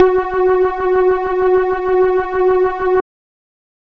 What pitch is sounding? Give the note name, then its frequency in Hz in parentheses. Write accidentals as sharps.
F#4 (370 Hz)